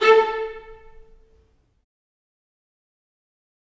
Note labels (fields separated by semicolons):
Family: string; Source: acoustic; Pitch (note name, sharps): A4; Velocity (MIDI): 127; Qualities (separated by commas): fast decay, reverb